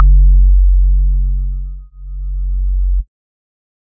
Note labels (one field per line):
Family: organ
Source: electronic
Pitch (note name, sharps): F#1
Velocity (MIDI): 127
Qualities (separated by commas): dark